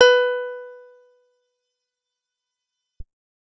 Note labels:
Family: guitar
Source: acoustic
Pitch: B4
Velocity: 75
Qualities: fast decay

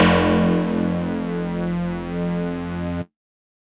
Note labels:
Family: mallet percussion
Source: electronic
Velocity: 100

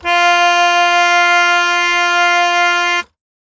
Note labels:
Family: keyboard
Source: acoustic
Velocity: 75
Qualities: bright

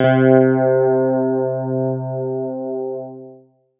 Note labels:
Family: guitar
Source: electronic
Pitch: C3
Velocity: 75

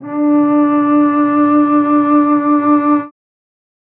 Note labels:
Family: string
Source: acoustic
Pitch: D4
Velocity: 25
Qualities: reverb

